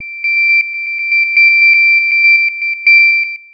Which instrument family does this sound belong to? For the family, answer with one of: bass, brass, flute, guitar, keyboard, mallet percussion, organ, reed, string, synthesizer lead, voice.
synthesizer lead